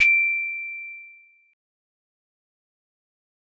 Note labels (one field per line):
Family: mallet percussion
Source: acoustic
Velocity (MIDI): 25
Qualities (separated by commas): fast decay